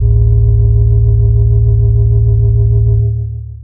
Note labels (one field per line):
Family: mallet percussion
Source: electronic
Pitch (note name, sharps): D0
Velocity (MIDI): 75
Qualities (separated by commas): long release